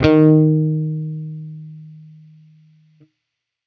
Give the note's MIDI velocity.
100